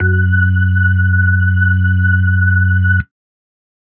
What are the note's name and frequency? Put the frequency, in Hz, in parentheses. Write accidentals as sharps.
F#2 (92.5 Hz)